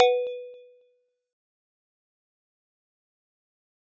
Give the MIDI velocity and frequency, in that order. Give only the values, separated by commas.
75, 493.9 Hz